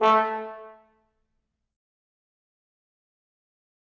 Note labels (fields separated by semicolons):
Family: brass; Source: acoustic; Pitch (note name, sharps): A3; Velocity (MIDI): 100; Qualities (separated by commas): fast decay, reverb